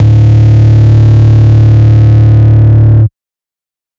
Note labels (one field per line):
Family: bass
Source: synthesizer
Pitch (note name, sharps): D1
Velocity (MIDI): 75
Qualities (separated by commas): bright, distorted, multiphonic